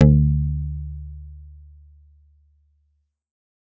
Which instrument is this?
electronic guitar